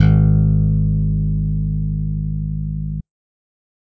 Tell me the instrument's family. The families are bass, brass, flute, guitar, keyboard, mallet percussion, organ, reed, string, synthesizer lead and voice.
bass